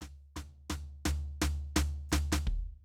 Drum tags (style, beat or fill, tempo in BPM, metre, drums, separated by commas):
New Orleans funk, fill, 84 BPM, 4/4, hi-hat pedal, snare, floor tom, kick